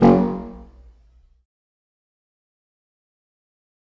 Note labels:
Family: reed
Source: acoustic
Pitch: F#1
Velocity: 50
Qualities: fast decay, percussive, reverb

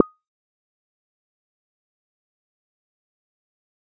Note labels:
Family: bass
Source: synthesizer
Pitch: D#6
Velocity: 75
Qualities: fast decay, percussive

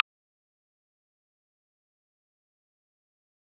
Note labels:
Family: guitar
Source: electronic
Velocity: 100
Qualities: fast decay, percussive

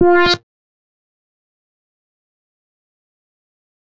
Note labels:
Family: bass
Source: synthesizer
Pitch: F4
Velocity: 50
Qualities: fast decay, percussive

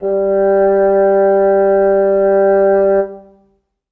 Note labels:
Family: reed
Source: acoustic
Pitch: G3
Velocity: 25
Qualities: reverb

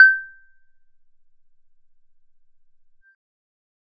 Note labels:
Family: bass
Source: synthesizer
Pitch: G6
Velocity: 50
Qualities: percussive

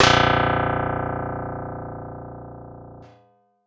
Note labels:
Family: guitar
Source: synthesizer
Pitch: A#0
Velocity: 50

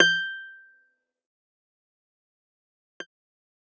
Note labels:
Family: guitar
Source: electronic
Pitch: G6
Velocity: 25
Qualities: fast decay, percussive

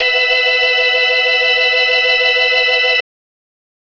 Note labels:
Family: organ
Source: electronic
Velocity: 127

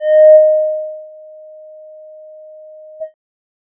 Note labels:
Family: bass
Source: synthesizer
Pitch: D#5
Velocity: 75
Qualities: dark

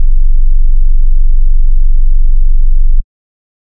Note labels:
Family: bass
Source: synthesizer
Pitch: F#0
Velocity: 127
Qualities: dark

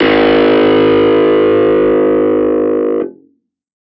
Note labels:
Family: keyboard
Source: electronic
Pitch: G#1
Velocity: 127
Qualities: distorted

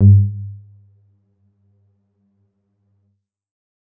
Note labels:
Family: keyboard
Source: electronic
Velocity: 75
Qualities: dark, percussive, reverb

